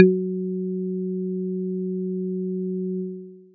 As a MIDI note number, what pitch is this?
54